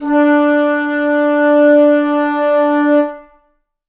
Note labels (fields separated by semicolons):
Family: reed; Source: acoustic; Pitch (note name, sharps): D4; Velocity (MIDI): 50; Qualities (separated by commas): reverb